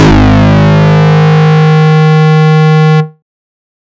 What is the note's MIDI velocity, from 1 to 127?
100